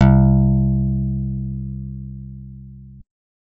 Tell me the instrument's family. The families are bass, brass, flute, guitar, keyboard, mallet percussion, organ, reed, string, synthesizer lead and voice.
guitar